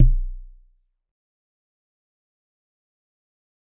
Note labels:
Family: mallet percussion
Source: acoustic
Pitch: B0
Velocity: 25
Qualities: dark, fast decay, percussive

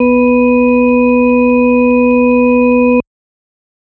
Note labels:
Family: organ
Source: electronic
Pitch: B3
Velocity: 50

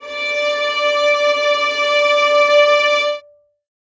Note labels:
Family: string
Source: acoustic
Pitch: D5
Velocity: 75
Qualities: reverb

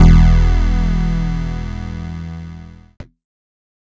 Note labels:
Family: keyboard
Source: electronic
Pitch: E1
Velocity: 127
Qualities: bright, distorted

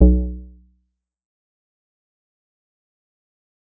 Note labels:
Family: bass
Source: synthesizer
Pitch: B1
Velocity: 50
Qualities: dark, fast decay, percussive

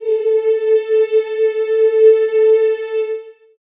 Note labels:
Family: voice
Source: acoustic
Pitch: A4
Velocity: 127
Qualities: reverb

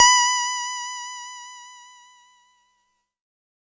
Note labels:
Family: keyboard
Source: electronic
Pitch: B5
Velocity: 50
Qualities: bright

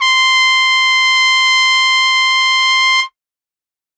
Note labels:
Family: brass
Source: acoustic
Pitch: C6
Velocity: 75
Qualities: bright

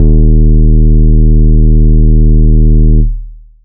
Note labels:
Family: bass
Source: synthesizer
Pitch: D#1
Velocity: 100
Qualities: long release

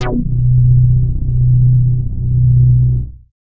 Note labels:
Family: bass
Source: synthesizer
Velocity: 75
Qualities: distorted

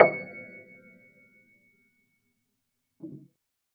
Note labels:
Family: keyboard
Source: acoustic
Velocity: 25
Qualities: fast decay, percussive, reverb

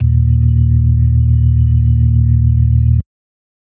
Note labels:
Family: organ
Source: electronic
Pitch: D#1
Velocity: 100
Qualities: dark

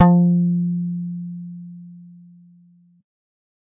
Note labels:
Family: bass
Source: synthesizer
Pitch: F3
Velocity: 100

